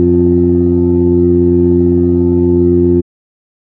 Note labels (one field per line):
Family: organ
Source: electronic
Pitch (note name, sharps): F2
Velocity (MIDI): 25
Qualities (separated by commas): dark